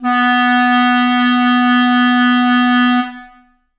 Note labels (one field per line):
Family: reed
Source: acoustic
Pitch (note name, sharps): B3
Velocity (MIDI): 127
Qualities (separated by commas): reverb